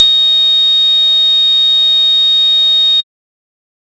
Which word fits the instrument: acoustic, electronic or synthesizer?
synthesizer